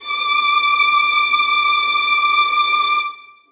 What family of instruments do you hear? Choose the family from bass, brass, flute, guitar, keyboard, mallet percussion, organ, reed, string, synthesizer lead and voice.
string